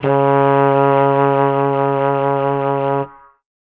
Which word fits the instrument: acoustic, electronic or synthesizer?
acoustic